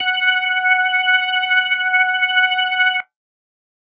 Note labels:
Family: organ; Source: electronic; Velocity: 50; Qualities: distorted

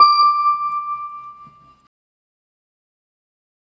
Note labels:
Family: organ; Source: electronic; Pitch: D6; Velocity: 127; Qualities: fast decay

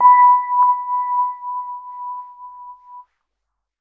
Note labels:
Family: keyboard; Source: electronic; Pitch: B5; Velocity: 50; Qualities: non-linear envelope

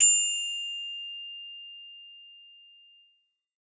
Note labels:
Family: bass; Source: synthesizer; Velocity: 50; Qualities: bright, distorted

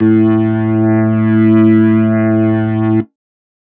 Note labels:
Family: organ; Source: electronic; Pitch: A2; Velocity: 50

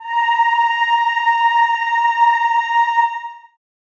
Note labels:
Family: voice; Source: acoustic; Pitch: A#5; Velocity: 75; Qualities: long release, reverb

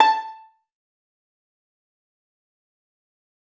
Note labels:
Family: string; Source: acoustic; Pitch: A5; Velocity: 127; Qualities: fast decay, percussive, reverb

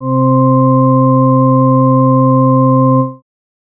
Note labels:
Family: organ; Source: electronic; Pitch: C3; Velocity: 25

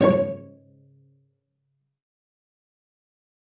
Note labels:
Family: string; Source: acoustic; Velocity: 25; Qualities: fast decay, percussive, reverb

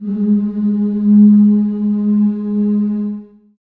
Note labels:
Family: voice; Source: acoustic; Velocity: 50; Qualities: dark, reverb

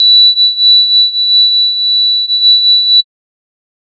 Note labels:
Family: mallet percussion; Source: synthesizer; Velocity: 75; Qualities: bright, multiphonic, non-linear envelope

